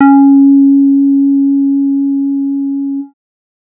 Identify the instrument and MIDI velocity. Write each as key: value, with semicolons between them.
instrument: synthesizer bass; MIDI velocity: 25